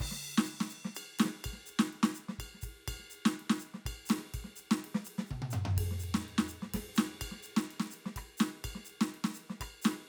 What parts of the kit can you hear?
crash, ride, ride bell, hi-hat pedal, snare, cross-stick, mid tom, floor tom and kick